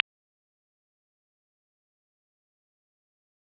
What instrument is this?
electronic guitar